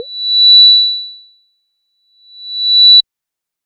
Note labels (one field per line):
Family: bass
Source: synthesizer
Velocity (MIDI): 127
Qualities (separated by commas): distorted